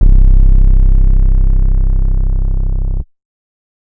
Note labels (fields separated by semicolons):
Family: bass; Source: synthesizer; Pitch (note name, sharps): C1; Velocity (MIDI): 75; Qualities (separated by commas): distorted